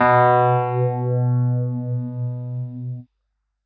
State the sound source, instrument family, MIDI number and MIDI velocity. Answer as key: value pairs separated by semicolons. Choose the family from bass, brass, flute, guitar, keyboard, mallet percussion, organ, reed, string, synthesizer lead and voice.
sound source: electronic; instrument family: keyboard; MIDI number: 47; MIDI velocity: 100